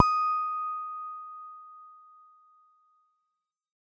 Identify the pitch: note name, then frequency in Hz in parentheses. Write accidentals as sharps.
D#6 (1245 Hz)